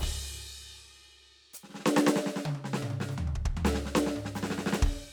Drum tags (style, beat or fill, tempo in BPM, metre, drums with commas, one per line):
hip-hop
fill
75 BPM
4/4
crash, hi-hat pedal, snare, high tom, mid tom, floor tom, kick